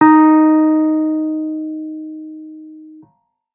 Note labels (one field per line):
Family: keyboard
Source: electronic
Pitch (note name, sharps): D#4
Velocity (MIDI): 75